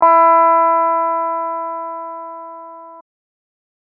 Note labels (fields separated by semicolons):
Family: keyboard; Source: electronic; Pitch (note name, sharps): E4; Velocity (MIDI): 25